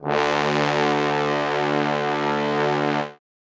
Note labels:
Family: brass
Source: acoustic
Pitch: D2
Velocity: 127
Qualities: bright, reverb

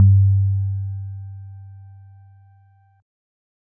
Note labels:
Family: keyboard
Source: electronic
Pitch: G2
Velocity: 25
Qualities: dark

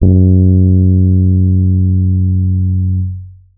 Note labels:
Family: keyboard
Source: electronic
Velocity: 127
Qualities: dark, long release

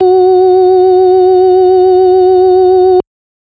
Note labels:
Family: organ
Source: electronic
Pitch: F#4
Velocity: 50

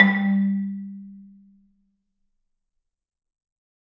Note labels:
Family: mallet percussion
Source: acoustic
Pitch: G3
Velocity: 100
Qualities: reverb

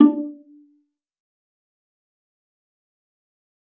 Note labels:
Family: string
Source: acoustic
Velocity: 25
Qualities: dark, fast decay, percussive, reverb

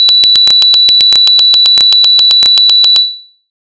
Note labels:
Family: bass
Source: synthesizer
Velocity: 50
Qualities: bright

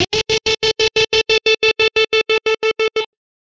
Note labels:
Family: guitar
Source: electronic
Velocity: 127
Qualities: bright, distorted, tempo-synced

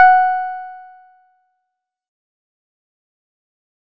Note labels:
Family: guitar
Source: synthesizer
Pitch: F#5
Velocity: 75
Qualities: fast decay

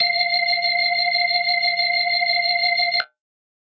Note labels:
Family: organ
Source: electronic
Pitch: F5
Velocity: 25

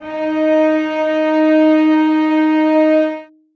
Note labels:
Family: string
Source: acoustic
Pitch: D#4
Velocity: 25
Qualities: reverb

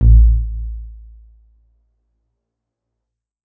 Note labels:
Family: keyboard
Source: electronic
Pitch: A1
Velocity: 25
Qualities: dark

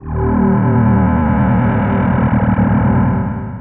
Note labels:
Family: voice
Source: synthesizer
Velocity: 100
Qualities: bright, distorted, long release

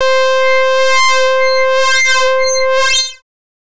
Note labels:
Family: bass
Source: synthesizer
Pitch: C5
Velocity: 127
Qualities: distorted, non-linear envelope

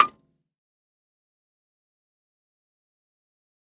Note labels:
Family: mallet percussion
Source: acoustic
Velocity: 127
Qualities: fast decay, percussive, reverb

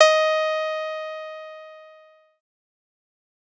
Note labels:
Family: bass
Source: synthesizer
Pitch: D#5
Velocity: 25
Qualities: distorted, fast decay

